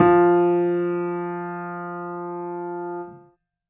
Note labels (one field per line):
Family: keyboard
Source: acoustic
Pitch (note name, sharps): F3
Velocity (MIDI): 50